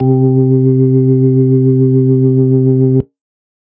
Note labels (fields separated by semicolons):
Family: organ; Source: electronic; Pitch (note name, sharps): C3; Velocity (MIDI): 100